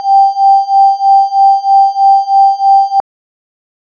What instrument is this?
electronic organ